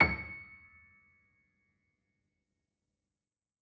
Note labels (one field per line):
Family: keyboard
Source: acoustic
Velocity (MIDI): 50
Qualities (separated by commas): fast decay, percussive